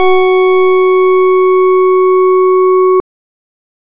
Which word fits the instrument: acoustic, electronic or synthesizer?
electronic